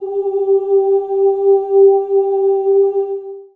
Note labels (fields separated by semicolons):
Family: voice; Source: acoustic; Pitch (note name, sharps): G4; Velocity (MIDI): 75; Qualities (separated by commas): long release, reverb